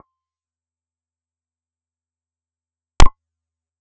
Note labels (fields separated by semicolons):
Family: bass; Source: synthesizer; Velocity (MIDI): 50; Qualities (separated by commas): percussive, reverb